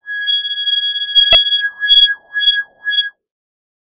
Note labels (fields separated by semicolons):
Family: bass; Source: synthesizer; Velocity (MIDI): 50; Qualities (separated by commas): distorted, non-linear envelope